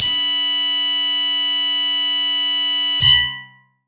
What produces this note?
electronic guitar